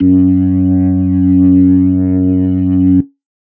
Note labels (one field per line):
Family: organ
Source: electronic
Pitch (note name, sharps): F#2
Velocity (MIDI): 75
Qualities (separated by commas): distorted